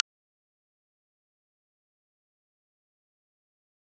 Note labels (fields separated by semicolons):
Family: guitar; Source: electronic; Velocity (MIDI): 127; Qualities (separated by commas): fast decay, percussive